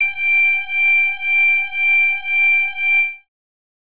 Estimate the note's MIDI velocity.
50